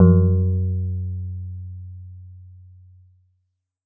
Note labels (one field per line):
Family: guitar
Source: synthesizer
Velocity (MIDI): 100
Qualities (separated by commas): dark